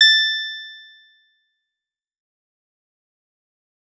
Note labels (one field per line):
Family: guitar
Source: electronic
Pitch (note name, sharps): A6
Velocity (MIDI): 100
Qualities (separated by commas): bright, fast decay